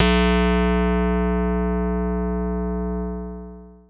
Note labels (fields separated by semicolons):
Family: keyboard; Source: electronic; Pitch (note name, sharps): B1; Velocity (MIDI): 100; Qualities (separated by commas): distorted, long release